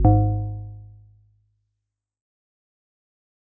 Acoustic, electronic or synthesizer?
acoustic